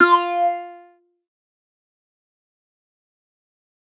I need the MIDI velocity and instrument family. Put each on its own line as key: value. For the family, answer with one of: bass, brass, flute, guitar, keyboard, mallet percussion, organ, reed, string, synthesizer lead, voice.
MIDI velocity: 25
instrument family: bass